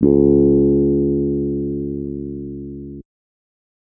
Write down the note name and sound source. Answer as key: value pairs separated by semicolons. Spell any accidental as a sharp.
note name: C#2; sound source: electronic